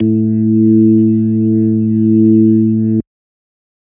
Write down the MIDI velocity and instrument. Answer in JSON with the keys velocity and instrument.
{"velocity": 75, "instrument": "electronic organ"}